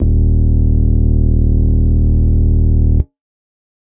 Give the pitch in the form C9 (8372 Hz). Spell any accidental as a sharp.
D#1 (38.89 Hz)